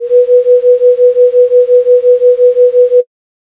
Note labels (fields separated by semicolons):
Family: flute; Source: synthesizer; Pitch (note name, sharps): B4; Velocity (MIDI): 100